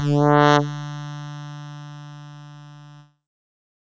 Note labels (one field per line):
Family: keyboard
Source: synthesizer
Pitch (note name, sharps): D3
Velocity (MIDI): 50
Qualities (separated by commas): bright, distorted